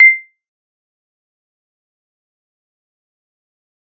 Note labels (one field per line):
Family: mallet percussion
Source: electronic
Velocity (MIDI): 127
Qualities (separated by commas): fast decay, percussive